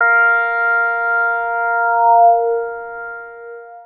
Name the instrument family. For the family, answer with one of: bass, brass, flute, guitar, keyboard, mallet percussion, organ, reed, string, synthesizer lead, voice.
synthesizer lead